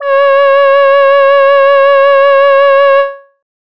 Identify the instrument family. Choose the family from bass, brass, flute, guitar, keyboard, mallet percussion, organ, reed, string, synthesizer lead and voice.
voice